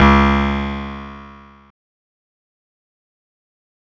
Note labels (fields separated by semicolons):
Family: guitar; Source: electronic; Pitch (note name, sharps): C#2; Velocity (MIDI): 75; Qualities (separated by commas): bright, distorted, fast decay